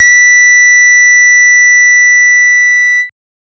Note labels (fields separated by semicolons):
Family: bass; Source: synthesizer; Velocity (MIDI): 25; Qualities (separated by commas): bright, distorted, multiphonic